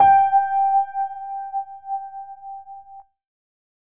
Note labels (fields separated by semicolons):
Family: keyboard; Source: electronic; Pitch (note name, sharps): G5; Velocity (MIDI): 75; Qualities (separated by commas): reverb